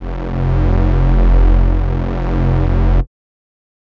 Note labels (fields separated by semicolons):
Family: reed; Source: acoustic; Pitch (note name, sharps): F1; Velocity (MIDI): 127